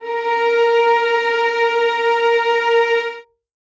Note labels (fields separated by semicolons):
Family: string; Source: acoustic; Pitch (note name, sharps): A#4; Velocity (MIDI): 50; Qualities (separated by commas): reverb